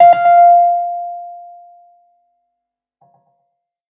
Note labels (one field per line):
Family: keyboard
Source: electronic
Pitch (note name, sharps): F5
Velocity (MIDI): 127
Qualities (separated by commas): fast decay, tempo-synced